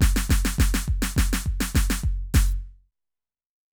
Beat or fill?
beat